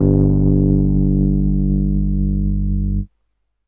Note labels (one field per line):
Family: keyboard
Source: electronic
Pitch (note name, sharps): G1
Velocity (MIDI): 75